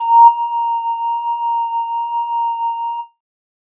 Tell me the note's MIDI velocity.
25